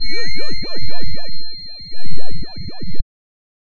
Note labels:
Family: reed; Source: synthesizer; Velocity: 25; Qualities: bright, distorted, non-linear envelope

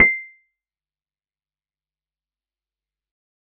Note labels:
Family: guitar; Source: acoustic; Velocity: 50; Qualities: fast decay, percussive

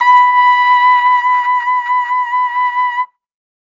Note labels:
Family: brass; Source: acoustic; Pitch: B5; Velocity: 25

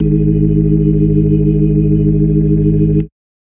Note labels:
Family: organ; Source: electronic; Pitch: G#1; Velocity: 100

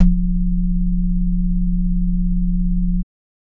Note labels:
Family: organ; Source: electronic; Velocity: 75; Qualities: multiphonic

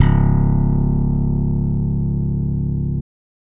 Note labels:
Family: bass; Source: electronic; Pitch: C#1; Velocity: 50

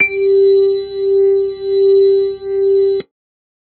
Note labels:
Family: organ; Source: electronic; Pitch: G4; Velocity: 100

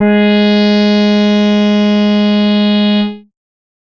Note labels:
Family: bass; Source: synthesizer; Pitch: G#3; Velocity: 25; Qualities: bright, distorted

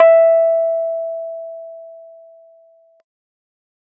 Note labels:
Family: keyboard; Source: electronic; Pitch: E5; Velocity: 127

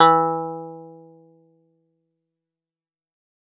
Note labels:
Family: guitar; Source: acoustic; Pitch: E3; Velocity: 100; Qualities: fast decay, reverb

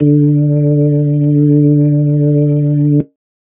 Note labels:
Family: organ; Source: electronic; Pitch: D3; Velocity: 25; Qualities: dark

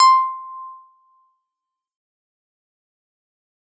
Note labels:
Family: keyboard; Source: electronic; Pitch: C6; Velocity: 127; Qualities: fast decay, percussive

